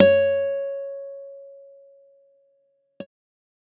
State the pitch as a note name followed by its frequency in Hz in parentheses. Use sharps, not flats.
C#5 (554.4 Hz)